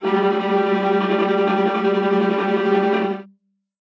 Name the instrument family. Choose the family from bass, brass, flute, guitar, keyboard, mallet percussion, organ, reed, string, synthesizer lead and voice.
string